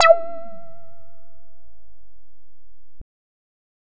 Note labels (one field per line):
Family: bass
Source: synthesizer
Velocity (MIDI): 50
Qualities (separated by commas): distorted